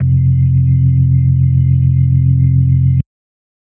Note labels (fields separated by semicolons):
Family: organ; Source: electronic; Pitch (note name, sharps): F1; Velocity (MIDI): 50; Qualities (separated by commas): dark